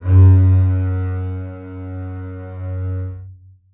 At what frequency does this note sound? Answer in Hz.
92.5 Hz